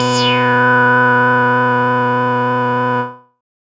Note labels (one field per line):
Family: bass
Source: synthesizer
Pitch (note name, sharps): B2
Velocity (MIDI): 100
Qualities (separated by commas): bright, distorted, non-linear envelope